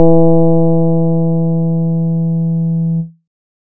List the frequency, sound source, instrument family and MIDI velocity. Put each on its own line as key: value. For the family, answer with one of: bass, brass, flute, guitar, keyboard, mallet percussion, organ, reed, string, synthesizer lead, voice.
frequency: 164.8 Hz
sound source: electronic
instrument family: keyboard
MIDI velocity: 127